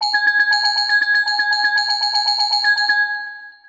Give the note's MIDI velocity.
75